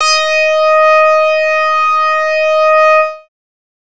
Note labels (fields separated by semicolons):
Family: bass; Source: synthesizer; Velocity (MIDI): 127; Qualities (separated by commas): distorted